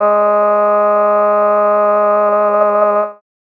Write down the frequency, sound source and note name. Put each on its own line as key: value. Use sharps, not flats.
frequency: 207.7 Hz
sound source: synthesizer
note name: G#3